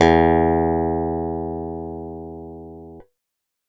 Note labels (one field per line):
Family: keyboard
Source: electronic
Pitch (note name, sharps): E2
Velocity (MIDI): 100